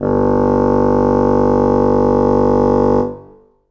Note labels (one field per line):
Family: reed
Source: acoustic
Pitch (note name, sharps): G1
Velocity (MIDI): 75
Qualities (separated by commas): reverb